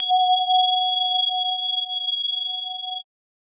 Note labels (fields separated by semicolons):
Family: mallet percussion; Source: electronic; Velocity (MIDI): 100; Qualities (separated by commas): bright, multiphonic, non-linear envelope